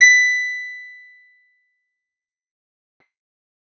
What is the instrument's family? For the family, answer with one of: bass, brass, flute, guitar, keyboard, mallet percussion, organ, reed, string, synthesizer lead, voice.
guitar